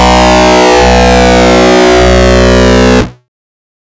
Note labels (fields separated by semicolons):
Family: bass; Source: synthesizer; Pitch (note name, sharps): B1; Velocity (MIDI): 127; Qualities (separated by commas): bright, distorted